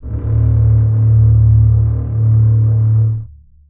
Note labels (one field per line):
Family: string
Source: acoustic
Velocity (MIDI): 75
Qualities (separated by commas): long release, reverb